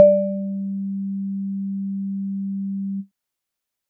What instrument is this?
electronic keyboard